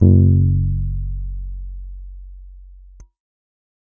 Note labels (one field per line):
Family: keyboard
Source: electronic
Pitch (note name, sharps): F#1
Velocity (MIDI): 100